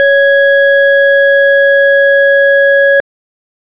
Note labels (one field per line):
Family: organ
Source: electronic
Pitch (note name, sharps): C#5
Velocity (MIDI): 100